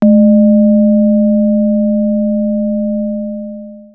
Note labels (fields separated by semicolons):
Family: keyboard; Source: acoustic; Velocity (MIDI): 127; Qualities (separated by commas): long release